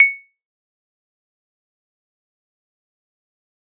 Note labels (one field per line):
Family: mallet percussion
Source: acoustic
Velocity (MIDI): 25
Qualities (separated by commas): fast decay, percussive